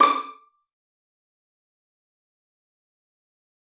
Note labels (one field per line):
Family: string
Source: acoustic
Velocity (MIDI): 50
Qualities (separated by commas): fast decay, percussive, reverb